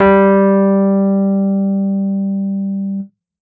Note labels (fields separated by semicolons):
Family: keyboard; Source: electronic; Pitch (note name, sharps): G3; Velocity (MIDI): 127